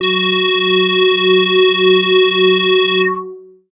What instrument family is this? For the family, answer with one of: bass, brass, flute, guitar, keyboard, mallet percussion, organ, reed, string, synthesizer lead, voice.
bass